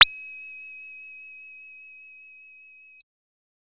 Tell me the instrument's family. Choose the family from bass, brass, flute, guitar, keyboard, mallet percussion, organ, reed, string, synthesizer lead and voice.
bass